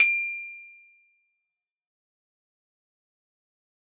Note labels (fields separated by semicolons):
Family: guitar; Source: acoustic; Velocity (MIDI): 100; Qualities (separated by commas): fast decay, percussive, reverb